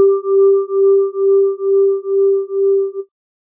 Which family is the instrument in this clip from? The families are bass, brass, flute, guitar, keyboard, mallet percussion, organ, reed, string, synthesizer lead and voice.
organ